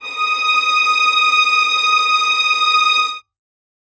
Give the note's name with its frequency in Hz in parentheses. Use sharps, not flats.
D#6 (1245 Hz)